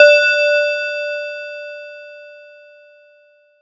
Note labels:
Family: mallet percussion; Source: acoustic; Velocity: 50; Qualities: multiphonic

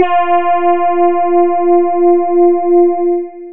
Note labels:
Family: voice; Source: synthesizer; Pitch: F4; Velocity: 75; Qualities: long release

